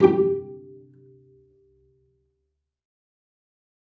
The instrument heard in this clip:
acoustic string instrument